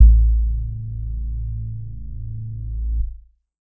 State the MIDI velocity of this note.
75